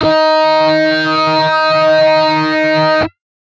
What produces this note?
electronic guitar